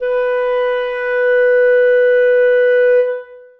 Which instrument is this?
acoustic reed instrument